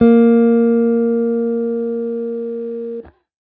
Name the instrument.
electronic guitar